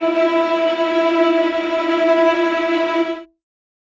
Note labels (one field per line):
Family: string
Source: acoustic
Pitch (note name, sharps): E4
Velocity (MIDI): 50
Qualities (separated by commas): bright, non-linear envelope, reverb